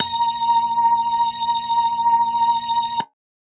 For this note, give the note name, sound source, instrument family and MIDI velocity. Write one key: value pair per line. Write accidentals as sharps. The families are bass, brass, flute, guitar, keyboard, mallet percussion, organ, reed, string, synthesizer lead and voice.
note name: A#5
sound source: electronic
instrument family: organ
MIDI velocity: 50